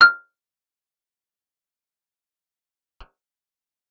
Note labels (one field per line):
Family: guitar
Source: acoustic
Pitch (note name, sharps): F6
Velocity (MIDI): 127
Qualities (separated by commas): fast decay, percussive, reverb